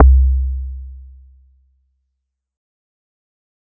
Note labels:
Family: mallet percussion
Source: acoustic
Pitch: C2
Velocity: 75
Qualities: fast decay

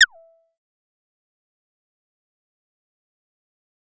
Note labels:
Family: bass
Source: synthesizer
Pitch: E5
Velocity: 127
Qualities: distorted, fast decay, percussive

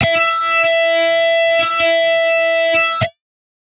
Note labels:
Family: guitar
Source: electronic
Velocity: 127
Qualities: bright, distorted

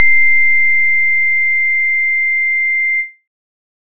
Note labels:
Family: keyboard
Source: electronic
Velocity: 127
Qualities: bright

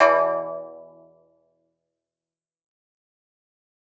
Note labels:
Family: guitar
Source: acoustic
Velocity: 50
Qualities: fast decay

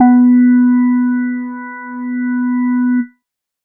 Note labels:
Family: organ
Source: electronic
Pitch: B3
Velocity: 75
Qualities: dark

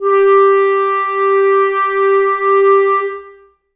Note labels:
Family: reed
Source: acoustic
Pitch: G4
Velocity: 100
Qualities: reverb

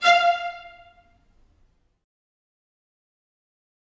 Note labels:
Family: string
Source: acoustic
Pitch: F5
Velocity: 127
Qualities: fast decay, reverb

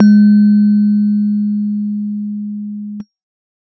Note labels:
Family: keyboard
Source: electronic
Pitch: G#3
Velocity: 75

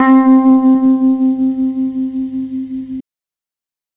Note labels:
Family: guitar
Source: electronic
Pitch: C4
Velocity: 127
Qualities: reverb

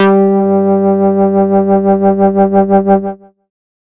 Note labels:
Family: bass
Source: synthesizer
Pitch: G3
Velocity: 50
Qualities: distorted

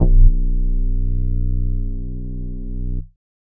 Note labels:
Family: flute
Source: synthesizer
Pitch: B0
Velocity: 75

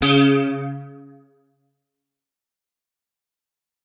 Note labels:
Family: guitar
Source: electronic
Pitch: C#3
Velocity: 100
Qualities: fast decay

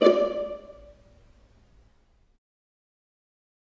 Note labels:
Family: string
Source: acoustic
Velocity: 50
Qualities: dark, fast decay, reverb

